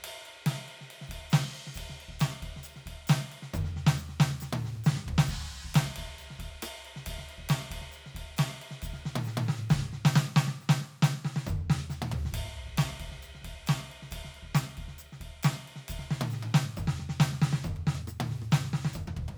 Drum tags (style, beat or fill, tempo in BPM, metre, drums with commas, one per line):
rock
beat
136 BPM
4/4
crash, ride, percussion, snare, cross-stick, high tom, mid tom, floor tom, kick